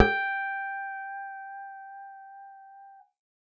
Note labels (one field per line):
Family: bass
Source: synthesizer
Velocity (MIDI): 127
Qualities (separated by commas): reverb